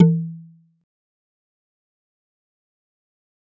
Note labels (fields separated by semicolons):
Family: mallet percussion; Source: acoustic; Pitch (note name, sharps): E3; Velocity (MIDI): 25; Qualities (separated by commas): fast decay, percussive